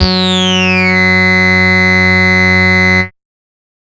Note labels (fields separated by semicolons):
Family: bass; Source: synthesizer; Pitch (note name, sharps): F#2; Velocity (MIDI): 100; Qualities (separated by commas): bright, distorted, multiphonic